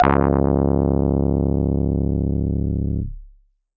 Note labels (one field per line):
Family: keyboard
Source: electronic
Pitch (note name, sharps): C#1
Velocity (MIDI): 127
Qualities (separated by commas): distorted